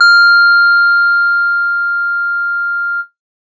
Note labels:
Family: guitar; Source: electronic; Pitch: F6; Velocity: 75; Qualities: bright

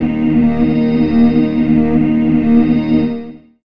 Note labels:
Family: organ; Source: electronic; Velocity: 25; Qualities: long release, reverb

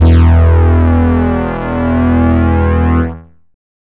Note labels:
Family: bass; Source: synthesizer; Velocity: 100; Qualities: bright, distorted

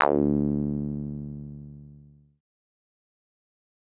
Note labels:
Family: synthesizer lead; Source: synthesizer; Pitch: D2; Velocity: 100; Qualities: distorted, fast decay

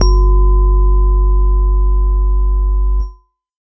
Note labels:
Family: keyboard; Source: electronic; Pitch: G1; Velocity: 127

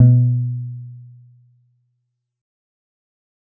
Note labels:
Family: guitar; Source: synthesizer; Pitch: B2; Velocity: 25; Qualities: dark, fast decay

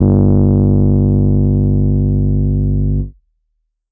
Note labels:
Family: keyboard; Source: electronic; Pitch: G1; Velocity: 100; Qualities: distorted

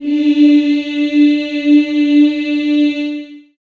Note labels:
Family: voice; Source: acoustic; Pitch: D4; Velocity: 127; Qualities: reverb

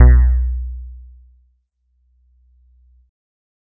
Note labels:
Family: keyboard; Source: electronic; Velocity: 75

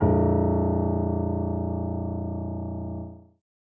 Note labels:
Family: keyboard; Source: acoustic; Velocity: 50

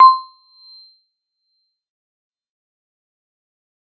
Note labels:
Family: mallet percussion; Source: electronic; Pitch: C6; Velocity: 127; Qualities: fast decay, percussive

